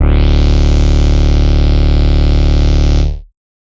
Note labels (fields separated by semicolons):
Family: bass; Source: synthesizer; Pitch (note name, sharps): D1; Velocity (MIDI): 50; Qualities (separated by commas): bright, distorted